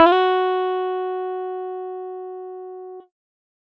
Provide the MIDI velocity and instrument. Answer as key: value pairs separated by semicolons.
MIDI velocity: 127; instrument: electronic guitar